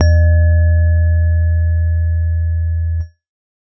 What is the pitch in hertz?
82.41 Hz